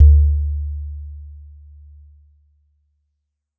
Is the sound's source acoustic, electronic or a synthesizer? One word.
acoustic